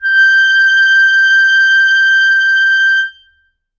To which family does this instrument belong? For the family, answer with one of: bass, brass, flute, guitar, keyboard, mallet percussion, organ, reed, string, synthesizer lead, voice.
reed